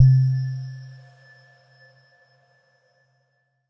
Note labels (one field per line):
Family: mallet percussion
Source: electronic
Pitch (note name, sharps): C3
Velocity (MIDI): 75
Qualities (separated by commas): non-linear envelope